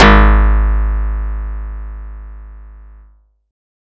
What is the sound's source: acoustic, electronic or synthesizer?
acoustic